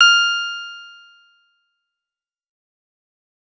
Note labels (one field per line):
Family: guitar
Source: electronic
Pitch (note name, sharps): F6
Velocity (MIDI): 75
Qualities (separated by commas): bright, fast decay